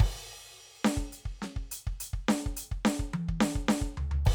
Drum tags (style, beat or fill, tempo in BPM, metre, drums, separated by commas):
hip-hop, fill, 140 BPM, 4/4, crash, closed hi-hat, hi-hat pedal, snare, high tom, floor tom, kick